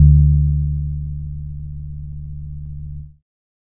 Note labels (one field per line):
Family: keyboard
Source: electronic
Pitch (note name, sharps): D2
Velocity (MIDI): 100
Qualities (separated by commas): dark